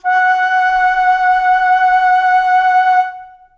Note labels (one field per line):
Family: flute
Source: acoustic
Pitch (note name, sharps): F#5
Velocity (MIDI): 127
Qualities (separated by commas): long release, reverb